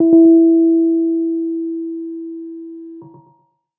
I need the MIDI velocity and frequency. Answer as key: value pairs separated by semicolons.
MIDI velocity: 25; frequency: 329.6 Hz